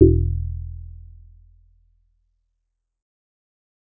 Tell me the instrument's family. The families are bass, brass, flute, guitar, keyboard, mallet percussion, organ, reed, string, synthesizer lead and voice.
bass